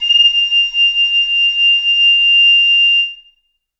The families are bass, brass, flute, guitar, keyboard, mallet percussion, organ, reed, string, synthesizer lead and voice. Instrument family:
reed